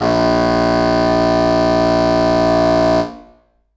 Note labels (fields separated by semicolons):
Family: reed; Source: acoustic; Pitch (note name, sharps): A#1; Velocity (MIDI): 127; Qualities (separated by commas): distorted, reverb